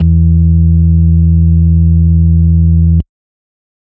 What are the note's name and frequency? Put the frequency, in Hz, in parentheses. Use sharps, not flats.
E2 (82.41 Hz)